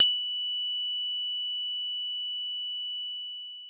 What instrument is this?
acoustic mallet percussion instrument